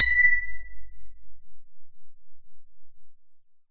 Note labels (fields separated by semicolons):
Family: synthesizer lead; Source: synthesizer; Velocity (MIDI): 127